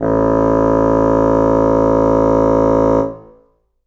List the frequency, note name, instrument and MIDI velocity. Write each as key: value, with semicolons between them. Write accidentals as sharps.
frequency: 55 Hz; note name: A1; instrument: acoustic reed instrument; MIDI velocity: 75